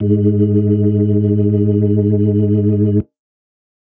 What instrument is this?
electronic organ